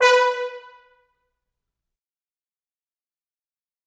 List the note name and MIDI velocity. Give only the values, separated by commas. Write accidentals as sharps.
B4, 127